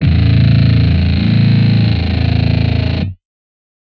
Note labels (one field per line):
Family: guitar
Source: synthesizer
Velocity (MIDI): 100